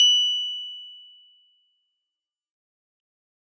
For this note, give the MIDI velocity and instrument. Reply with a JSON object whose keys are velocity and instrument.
{"velocity": 127, "instrument": "acoustic keyboard"}